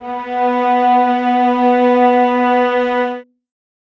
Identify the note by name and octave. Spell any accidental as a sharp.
B3